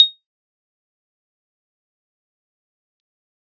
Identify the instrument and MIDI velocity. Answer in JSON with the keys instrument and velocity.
{"instrument": "electronic keyboard", "velocity": 75}